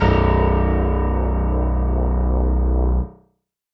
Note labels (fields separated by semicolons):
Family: keyboard; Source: electronic; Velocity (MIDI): 127; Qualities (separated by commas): reverb